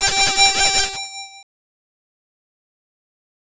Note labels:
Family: bass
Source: synthesizer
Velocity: 127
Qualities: bright, distorted, fast decay, multiphonic

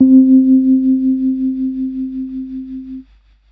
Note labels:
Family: keyboard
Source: electronic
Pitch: C4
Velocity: 25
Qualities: dark

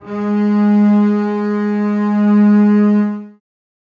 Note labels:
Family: string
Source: acoustic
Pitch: G#3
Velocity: 75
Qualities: reverb

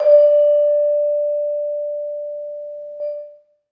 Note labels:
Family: mallet percussion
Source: acoustic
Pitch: D5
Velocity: 100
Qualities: reverb

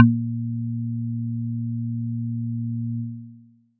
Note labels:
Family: mallet percussion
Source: acoustic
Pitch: A#2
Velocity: 75

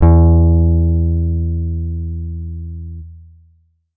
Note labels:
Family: guitar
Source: electronic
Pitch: E2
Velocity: 25

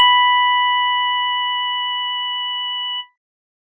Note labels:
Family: organ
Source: electronic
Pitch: B5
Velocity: 50

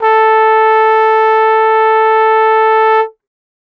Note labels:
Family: brass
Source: acoustic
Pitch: A4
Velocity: 50

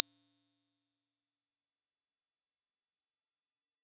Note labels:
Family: mallet percussion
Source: acoustic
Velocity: 75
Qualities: bright

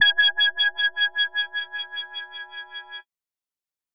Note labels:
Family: bass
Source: synthesizer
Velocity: 100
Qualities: distorted

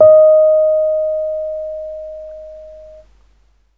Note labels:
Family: keyboard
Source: electronic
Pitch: D#5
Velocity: 25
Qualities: dark

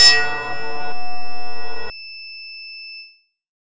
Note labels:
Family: bass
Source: synthesizer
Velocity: 100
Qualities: bright, distorted

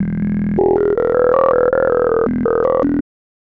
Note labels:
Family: bass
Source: synthesizer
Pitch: E1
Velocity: 100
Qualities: tempo-synced

